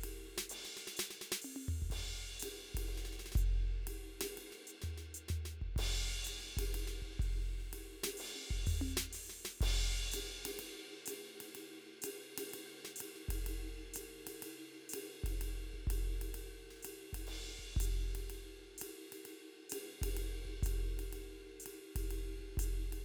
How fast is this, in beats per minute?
125 BPM